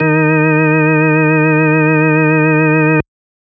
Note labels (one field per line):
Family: organ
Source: electronic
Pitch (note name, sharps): D#3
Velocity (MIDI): 25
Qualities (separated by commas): distorted